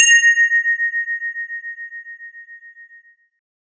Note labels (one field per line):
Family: guitar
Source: synthesizer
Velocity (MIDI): 127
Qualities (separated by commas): bright